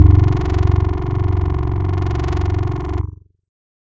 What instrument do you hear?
electronic keyboard